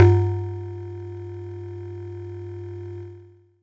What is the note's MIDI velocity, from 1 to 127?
75